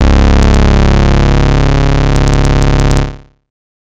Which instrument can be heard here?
synthesizer bass